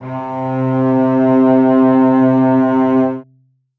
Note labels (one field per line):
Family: string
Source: acoustic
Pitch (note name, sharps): C3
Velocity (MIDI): 75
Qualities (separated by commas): reverb